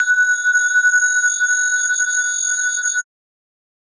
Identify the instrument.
electronic mallet percussion instrument